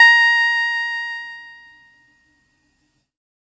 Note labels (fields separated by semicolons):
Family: keyboard; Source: electronic; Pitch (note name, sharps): A#5; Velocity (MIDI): 25; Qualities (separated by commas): distorted